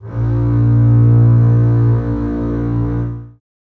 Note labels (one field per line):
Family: string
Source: acoustic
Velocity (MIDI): 127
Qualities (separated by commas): reverb